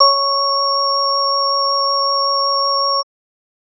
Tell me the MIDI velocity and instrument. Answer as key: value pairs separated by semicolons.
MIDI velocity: 75; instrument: electronic organ